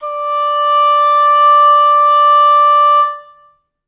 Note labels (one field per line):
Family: reed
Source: acoustic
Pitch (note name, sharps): D5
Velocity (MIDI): 100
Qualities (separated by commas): reverb